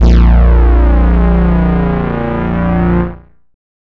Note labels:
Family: bass; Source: synthesizer; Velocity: 100; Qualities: bright, distorted

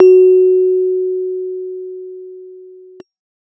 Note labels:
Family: keyboard; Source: electronic; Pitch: F#4; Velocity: 50

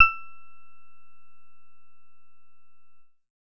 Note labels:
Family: bass; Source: synthesizer; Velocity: 25

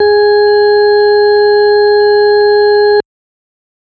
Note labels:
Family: organ; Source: electronic; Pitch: G#4; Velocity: 50

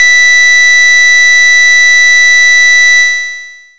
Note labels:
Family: bass; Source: synthesizer; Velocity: 100; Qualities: bright, distorted, long release

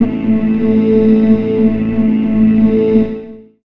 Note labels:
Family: organ; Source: electronic; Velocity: 50; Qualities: long release, reverb

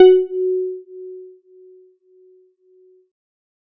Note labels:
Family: keyboard; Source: electronic; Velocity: 50

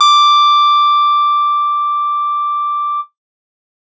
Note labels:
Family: guitar; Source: electronic; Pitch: D6; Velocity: 100; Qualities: bright

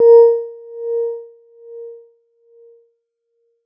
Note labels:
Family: mallet percussion; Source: electronic; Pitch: A#4; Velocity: 75

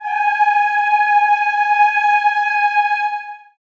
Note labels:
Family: voice; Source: acoustic; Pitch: G#5; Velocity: 75; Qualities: long release, reverb

